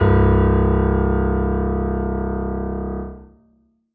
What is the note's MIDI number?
24